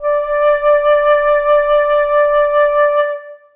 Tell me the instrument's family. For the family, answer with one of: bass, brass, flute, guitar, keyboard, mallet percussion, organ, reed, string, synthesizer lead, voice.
flute